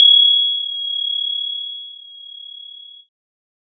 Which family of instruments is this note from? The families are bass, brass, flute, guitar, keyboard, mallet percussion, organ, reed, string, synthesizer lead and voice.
keyboard